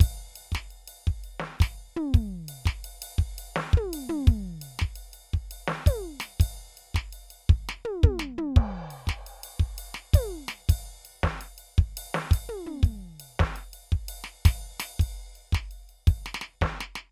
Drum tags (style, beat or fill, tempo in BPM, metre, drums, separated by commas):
rock shuffle, beat, 112 BPM, 4/4, crash, ride, ride bell, hi-hat pedal, snare, high tom, mid tom, floor tom, kick